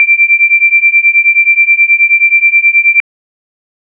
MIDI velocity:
127